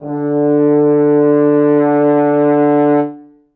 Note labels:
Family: brass; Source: acoustic; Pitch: D3; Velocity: 100; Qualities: reverb

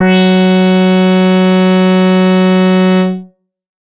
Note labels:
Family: bass; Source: synthesizer; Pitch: F#3; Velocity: 100; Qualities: distorted

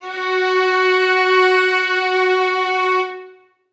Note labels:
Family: string; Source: acoustic; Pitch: F#4; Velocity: 50; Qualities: reverb

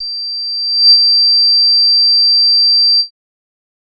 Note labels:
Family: bass; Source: synthesizer; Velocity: 127; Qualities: bright, distorted

